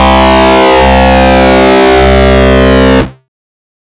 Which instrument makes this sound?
synthesizer bass